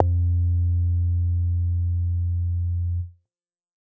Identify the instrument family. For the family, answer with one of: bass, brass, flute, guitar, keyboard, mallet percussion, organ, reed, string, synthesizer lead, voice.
bass